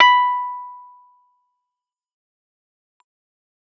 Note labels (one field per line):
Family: keyboard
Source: electronic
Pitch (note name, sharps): B5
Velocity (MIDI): 127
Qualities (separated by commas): fast decay